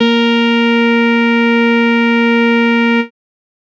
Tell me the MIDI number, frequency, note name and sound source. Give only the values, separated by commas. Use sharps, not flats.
58, 233.1 Hz, A#3, synthesizer